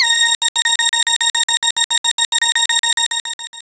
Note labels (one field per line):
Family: synthesizer lead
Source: synthesizer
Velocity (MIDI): 75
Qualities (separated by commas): long release